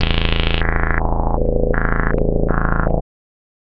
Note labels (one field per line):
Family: bass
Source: synthesizer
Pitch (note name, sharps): A-1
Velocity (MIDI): 75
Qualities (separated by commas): tempo-synced